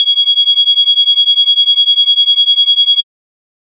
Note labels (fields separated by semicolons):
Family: bass; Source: synthesizer; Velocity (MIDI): 50; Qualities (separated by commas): bright, distorted